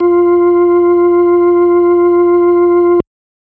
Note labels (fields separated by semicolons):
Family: organ; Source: electronic; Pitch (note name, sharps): F4; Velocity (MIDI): 100